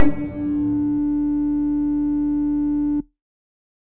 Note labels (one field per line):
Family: bass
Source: synthesizer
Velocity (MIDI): 50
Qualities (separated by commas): distorted